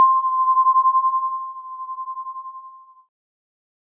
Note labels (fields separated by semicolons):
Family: keyboard; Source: electronic; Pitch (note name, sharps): C6; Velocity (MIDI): 75; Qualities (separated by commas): multiphonic